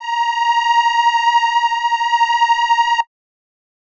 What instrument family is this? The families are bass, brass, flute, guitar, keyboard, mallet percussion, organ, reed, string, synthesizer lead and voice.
reed